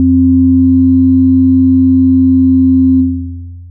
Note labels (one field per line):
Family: synthesizer lead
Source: synthesizer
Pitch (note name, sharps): F2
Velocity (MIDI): 50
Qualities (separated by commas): long release